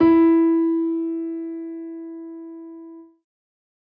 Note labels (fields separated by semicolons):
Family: keyboard; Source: acoustic; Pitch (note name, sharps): E4; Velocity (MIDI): 75